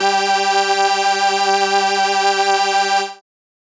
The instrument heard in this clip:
synthesizer keyboard